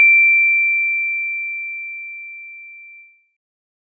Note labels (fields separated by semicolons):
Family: mallet percussion; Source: acoustic; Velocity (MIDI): 127; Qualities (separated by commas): bright